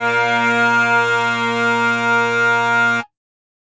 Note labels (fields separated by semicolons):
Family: flute; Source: acoustic; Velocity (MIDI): 127; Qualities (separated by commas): bright, reverb